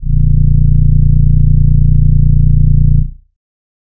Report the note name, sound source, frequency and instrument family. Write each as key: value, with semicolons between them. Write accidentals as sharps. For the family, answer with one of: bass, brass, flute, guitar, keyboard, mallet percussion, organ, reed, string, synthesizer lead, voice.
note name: A#0; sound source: synthesizer; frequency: 29.14 Hz; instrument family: voice